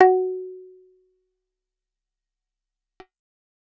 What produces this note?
acoustic guitar